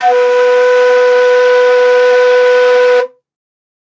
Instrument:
acoustic flute